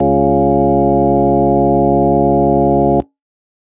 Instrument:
electronic organ